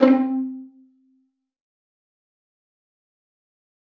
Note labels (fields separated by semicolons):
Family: string; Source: acoustic; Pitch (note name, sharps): C4; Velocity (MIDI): 127; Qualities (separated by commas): fast decay, reverb